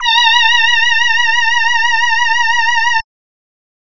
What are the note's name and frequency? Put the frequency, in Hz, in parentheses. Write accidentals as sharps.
A#5 (932.3 Hz)